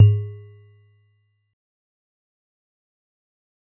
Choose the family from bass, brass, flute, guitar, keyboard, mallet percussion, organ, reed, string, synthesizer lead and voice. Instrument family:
mallet percussion